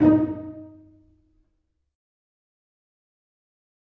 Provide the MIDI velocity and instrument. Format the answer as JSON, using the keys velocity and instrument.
{"velocity": 100, "instrument": "acoustic string instrument"}